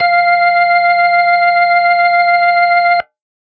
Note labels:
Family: organ; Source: electronic; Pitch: F5; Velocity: 75

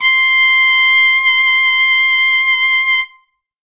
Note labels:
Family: brass; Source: acoustic; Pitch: C6; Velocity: 127; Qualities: bright

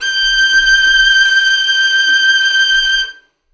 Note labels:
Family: string; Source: acoustic; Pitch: G6; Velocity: 25; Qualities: bright

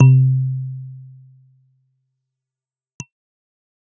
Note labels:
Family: keyboard; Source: electronic; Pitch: C3; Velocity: 25

